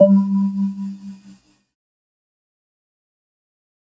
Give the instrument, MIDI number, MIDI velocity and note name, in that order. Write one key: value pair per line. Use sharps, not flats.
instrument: synthesizer keyboard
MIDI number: 55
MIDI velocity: 50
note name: G3